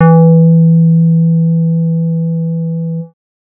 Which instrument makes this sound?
synthesizer bass